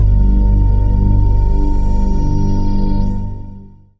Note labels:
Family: synthesizer lead; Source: synthesizer; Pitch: G0; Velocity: 25; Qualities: long release

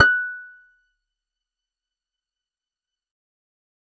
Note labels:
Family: guitar; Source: acoustic; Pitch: F#6; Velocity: 75; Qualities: fast decay, percussive

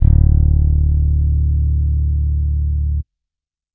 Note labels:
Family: bass; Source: electronic; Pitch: D1; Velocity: 50

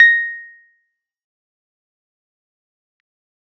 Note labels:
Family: keyboard; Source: electronic; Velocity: 127; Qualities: fast decay, percussive

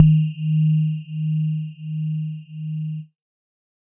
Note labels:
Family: synthesizer lead; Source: synthesizer; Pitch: D#3; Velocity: 25

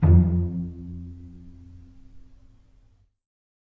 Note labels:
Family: string; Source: acoustic; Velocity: 75; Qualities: dark, reverb

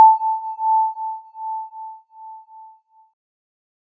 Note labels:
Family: keyboard; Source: synthesizer; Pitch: A5; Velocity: 127

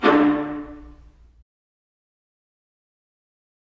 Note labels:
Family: string; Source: acoustic; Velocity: 25; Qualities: fast decay, reverb

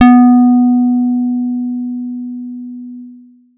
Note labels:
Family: guitar; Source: electronic; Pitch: B3; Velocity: 100

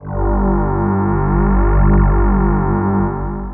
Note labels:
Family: voice; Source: synthesizer; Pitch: G1; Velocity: 25; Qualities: distorted, long release

